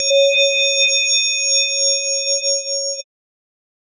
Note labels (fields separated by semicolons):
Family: mallet percussion; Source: synthesizer; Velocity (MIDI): 127; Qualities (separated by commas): bright, multiphonic, non-linear envelope